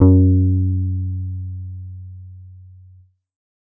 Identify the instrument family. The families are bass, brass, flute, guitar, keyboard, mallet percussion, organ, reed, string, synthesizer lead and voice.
bass